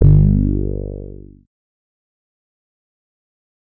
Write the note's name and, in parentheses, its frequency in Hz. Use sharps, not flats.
G1 (49 Hz)